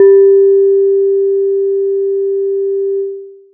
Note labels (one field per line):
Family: mallet percussion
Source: acoustic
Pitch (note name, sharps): G4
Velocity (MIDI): 50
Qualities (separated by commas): long release